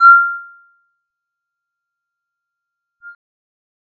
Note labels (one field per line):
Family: bass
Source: synthesizer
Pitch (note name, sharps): F6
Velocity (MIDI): 50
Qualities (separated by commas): percussive